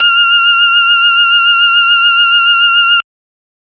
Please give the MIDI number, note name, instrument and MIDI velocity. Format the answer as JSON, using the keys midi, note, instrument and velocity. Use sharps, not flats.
{"midi": 89, "note": "F6", "instrument": "electronic organ", "velocity": 100}